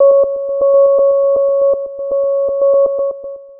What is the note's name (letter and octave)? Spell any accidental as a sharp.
C#5